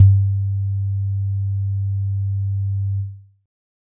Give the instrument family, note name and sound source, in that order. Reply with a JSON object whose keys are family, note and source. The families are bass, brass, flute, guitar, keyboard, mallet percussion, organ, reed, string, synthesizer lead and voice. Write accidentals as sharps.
{"family": "keyboard", "note": "G2", "source": "electronic"}